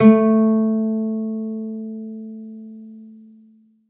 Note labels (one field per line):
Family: string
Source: acoustic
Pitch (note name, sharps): A3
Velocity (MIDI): 50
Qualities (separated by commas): reverb